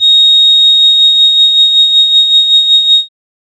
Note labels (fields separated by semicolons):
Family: keyboard; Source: synthesizer; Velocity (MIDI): 25; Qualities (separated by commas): bright